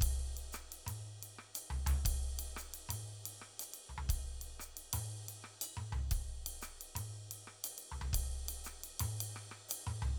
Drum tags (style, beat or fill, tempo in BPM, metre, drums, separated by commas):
Latin, beat, 118 BPM, 4/4, ride, ride bell, hi-hat pedal, cross-stick, mid tom, floor tom, kick